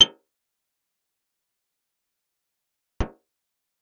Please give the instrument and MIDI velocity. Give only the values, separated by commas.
acoustic guitar, 50